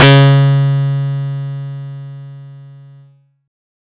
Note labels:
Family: guitar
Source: acoustic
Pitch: C#3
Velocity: 127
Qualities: bright

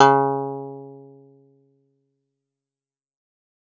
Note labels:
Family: guitar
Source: acoustic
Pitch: C#3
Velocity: 100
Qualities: fast decay, reverb

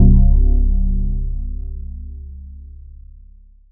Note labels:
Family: mallet percussion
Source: electronic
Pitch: C#1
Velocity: 75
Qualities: long release

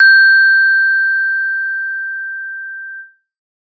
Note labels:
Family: mallet percussion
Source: acoustic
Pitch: G6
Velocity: 127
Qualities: bright

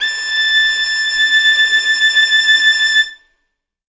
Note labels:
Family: string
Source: acoustic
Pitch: A6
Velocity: 50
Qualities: bright, reverb

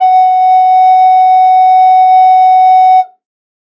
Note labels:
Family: flute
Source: acoustic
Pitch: F#5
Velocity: 75

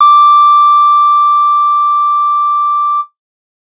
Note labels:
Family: guitar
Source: electronic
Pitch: D6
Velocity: 25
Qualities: bright

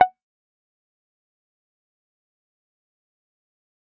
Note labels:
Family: guitar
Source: electronic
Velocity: 75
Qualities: fast decay, percussive

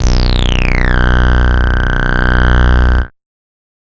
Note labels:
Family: bass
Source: synthesizer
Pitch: B0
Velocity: 127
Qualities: bright, distorted, multiphonic

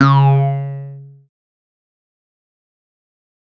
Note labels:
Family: bass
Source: synthesizer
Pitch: C#3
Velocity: 25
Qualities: distorted, fast decay

